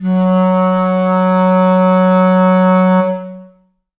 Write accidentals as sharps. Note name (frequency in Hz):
F#3 (185 Hz)